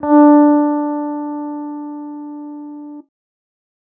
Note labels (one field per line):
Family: guitar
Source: electronic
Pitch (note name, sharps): D4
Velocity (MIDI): 50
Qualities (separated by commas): non-linear envelope